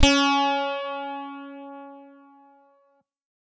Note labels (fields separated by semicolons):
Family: guitar; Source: electronic; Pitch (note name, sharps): C#4; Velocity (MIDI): 100; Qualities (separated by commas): bright